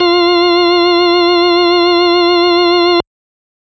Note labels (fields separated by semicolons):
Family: organ; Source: electronic; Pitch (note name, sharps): F4; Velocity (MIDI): 100; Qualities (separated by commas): distorted